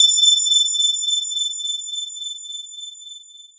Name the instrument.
electronic mallet percussion instrument